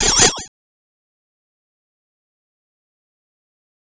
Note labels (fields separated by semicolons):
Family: bass; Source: synthesizer; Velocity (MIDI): 127; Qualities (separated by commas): bright, distorted, fast decay, multiphonic, percussive